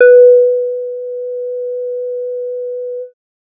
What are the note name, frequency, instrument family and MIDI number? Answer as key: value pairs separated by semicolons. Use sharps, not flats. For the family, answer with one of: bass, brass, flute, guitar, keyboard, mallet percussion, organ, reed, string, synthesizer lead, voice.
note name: B4; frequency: 493.9 Hz; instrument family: bass; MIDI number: 71